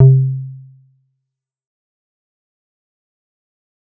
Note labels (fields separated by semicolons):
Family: bass; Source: synthesizer; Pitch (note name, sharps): C3; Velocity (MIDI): 50; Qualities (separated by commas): dark, fast decay, percussive